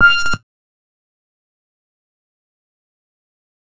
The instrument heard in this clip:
synthesizer bass